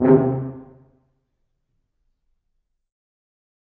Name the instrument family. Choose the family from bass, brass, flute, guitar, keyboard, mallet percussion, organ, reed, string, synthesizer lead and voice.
brass